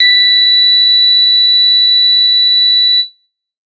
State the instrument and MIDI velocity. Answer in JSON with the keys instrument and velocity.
{"instrument": "synthesizer bass", "velocity": 25}